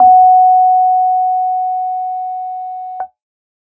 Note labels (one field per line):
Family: keyboard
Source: electronic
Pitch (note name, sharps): F#5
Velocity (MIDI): 25